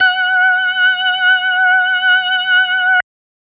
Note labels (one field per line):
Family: organ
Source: electronic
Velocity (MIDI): 127